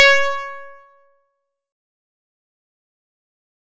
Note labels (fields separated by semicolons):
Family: guitar; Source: acoustic; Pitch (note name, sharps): C#5; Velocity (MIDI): 75; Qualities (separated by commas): distorted, fast decay, percussive